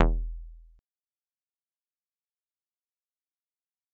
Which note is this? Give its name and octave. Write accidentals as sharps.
E1